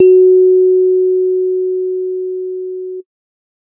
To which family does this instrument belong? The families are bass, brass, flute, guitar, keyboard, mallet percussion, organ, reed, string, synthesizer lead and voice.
keyboard